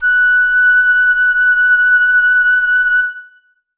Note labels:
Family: flute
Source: acoustic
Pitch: F#6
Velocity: 75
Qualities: reverb

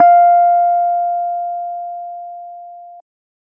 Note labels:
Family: keyboard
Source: electronic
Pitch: F5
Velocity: 100

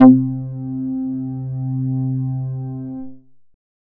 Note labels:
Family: bass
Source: synthesizer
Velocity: 50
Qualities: distorted

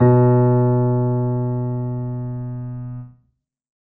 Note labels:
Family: keyboard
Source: acoustic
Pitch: B2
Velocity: 50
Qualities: reverb

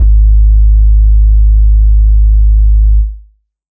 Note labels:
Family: organ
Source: electronic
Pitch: G#1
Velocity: 25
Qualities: dark

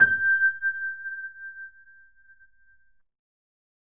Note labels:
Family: keyboard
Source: electronic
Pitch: G6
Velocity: 50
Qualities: reverb

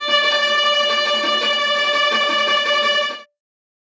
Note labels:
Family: string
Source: acoustic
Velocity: 127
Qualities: bright, non-linear envelope, reverb

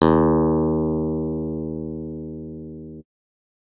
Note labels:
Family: keyboard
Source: electronic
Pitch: D#2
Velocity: 127

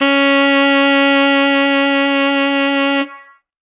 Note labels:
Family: reed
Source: acoustic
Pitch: C#4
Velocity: 127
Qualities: bright

